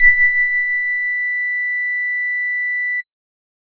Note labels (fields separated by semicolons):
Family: bass; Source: synthesizer; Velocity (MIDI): 100; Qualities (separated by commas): bright, distorted